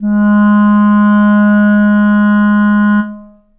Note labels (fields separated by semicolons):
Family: reed; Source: acoustic; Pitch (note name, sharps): G#3; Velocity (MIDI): 75; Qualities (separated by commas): dark, reverb